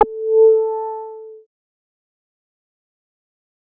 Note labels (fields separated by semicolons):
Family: bass; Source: synthesizer; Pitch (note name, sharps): A4; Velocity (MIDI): 75; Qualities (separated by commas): distorted, fast decay